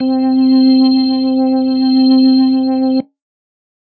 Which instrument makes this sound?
electronic organ